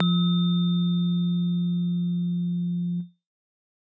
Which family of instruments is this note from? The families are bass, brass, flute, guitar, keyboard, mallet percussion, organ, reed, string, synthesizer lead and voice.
keyboard